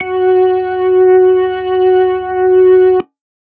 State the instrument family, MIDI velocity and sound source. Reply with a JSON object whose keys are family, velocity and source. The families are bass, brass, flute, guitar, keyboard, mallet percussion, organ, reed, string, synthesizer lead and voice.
{"family": "organ", "velocity": 25, "source": "electronic"}